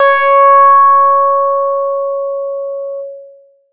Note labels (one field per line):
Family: bass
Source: synthesizer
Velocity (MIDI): 127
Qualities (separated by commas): distorted, long release